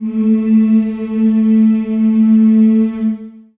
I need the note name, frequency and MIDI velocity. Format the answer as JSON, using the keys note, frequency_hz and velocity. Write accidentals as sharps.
{"note": "A3", "frequency_hz": 220, "velocity": 50}